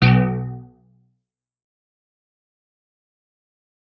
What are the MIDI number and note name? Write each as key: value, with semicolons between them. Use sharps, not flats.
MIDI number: 35; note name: B1